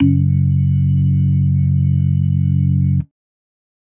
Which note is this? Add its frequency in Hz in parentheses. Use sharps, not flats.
F#1 (46.25 Hz)